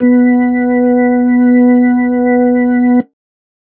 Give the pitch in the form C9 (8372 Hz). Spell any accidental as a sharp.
B3 (246.9 Hz)